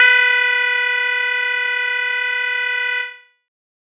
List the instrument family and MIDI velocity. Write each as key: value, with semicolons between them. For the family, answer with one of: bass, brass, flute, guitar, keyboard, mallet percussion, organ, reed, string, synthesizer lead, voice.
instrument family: keyboard; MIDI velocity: 127